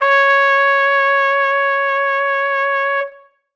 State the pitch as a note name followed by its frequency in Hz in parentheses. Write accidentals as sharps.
C#5 (554.4 Hz)